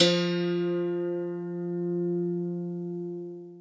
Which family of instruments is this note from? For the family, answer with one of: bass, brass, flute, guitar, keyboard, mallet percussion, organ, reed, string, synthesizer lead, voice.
guitar